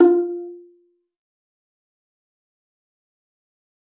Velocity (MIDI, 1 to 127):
75